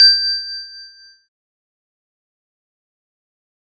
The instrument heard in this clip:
electronic keyboard